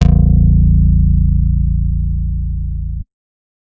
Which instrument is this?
acoustic guitar